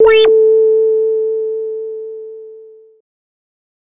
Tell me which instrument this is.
synthesizer bass